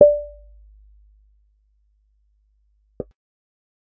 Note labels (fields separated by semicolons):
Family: bass; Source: synthesizer; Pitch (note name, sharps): D5; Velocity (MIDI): 50; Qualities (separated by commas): percussive